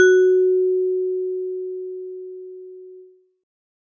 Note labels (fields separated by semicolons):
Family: mallet percussion; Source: acoustic; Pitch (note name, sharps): F#4; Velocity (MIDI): 50